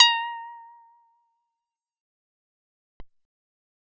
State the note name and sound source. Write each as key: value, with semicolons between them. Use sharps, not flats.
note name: A#5; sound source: synthesizer